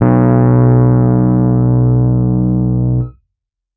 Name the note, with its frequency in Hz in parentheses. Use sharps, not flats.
B1 (61.74 Hz)